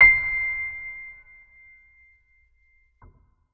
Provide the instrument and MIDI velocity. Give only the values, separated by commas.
electronic organ, 50